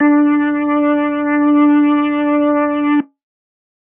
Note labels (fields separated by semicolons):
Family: organ; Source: electronic; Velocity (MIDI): 50; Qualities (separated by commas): distorted